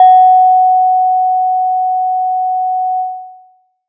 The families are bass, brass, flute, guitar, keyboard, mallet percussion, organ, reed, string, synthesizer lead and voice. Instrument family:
mallet percussion